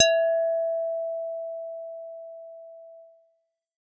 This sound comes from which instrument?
synthesizer bass